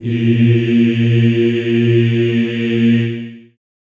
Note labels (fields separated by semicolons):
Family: voice; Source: acoustic; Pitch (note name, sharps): A#2; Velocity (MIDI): 127; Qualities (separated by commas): long release, reverb